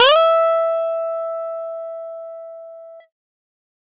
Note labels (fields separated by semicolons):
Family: guitar; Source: electronic; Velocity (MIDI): 127; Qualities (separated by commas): distorted